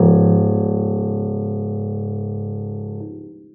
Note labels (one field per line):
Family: keyboard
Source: acoustic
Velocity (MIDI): 50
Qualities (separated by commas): long release, reverb